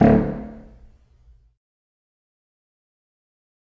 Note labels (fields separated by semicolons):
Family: reed; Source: acoustic; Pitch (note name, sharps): D1; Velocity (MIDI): 50; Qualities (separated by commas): fast decay, percussive, reverb